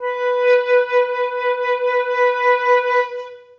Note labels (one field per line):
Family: flute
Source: acoustic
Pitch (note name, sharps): B4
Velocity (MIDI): 50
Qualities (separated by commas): long release, reverb